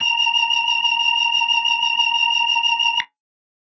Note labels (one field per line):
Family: organ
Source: electronic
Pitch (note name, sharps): A#5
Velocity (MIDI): 50